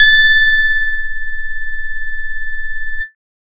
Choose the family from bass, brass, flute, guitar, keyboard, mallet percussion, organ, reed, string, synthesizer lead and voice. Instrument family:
bass